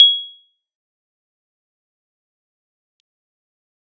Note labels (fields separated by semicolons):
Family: keyboard; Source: electronic; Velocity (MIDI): 75; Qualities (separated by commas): bright, fast decay, percussive